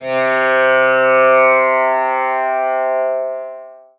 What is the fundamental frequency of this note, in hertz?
130.8 Hz